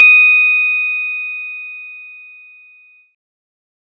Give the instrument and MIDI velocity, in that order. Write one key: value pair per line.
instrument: synthesizer bass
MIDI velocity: 50